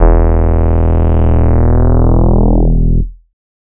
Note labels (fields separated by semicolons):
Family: bass; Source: synthesizer; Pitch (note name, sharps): E1; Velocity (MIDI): 75; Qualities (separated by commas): distorted